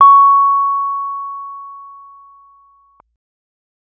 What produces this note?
electronic keyboard